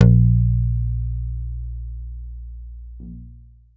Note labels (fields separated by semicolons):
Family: guitar; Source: electronic; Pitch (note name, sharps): A#1; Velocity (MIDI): 127; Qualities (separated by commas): long release